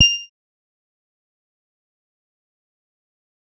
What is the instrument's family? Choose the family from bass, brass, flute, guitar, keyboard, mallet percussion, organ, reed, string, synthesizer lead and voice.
bass